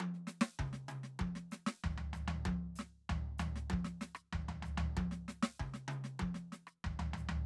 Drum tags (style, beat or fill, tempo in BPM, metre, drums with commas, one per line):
samba-reggae
beat
96 BPM
4/4
hi-hat pedal, snare, cross-stick, high tom, mid tom, floor tom, kick